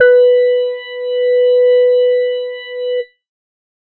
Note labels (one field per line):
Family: organ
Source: electronic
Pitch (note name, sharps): B4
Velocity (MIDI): 50